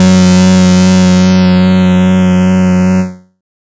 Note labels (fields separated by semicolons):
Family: bass; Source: synthesizer; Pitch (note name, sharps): F#2; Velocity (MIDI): 127; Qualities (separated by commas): bright, distorted, non-linear envelope